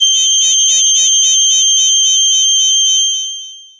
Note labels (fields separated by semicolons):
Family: voice; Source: synthesizer; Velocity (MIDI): 75; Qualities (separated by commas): bright, distorted, long release